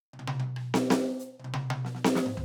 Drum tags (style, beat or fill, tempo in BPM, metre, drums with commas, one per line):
soul
fill
98 BPM
4/4
hi-hat pedal, snare, cross-stick, high tom, mid tom, floor tom